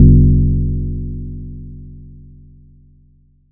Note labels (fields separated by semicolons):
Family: mallet percussion; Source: acoustic; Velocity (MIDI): 75; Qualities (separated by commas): multiphonic